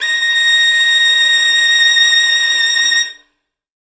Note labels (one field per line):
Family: string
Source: acoustic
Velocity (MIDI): 25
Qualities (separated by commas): bright